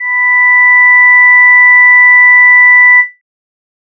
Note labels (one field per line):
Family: voice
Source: synthesizer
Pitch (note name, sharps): B5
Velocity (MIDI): 25